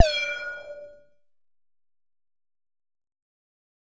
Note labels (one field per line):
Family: bass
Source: synthesizer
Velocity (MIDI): 75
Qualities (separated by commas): bright, distorted